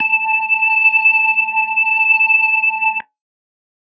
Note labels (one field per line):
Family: organ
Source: electronic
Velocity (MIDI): 127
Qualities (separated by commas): distorted